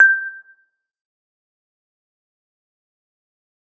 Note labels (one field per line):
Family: mallet percussion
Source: acoustic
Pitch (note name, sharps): G6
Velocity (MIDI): 75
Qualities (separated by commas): fast decay, percussive, reverb